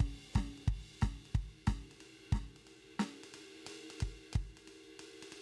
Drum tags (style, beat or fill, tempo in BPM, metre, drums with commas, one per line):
rock
beat
90 BPM
4/4
ride, hi-hat pedal, snare, kick